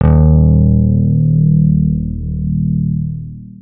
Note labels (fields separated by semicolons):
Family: guitar; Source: electronic; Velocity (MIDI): 50; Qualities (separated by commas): long release